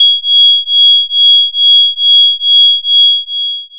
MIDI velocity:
100